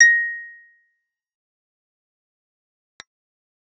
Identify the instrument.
synthesizer bass